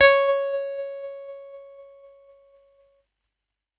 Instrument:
electronic keyboard